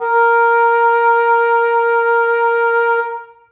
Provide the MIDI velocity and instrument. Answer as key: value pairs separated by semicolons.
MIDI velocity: 127; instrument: acoustic flute